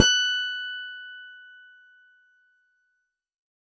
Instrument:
electronic keyboard